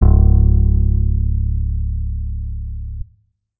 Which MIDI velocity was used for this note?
25